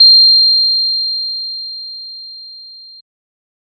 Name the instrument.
synthesizer bass